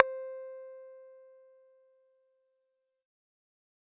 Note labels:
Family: bass; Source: synthesizer; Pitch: C5; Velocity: 100

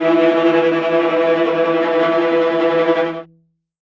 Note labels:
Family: string; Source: acoustic; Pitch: E3; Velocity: 100; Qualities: non-linear envelope, reverb

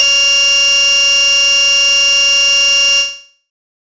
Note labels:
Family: bass; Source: synthesizer; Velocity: 75; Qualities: bright, distorted

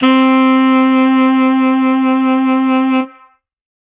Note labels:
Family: reed; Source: acoustic; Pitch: C4; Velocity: 75

